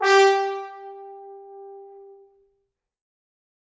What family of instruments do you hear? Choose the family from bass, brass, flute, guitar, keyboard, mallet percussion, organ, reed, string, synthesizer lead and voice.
brass